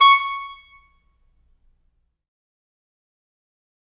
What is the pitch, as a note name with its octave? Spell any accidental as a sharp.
C#6